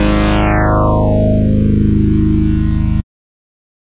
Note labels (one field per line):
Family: bass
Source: synthesizer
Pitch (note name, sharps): G#0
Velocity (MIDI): 100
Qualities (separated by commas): bright, distorted